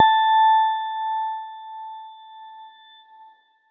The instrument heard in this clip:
electronic keyboard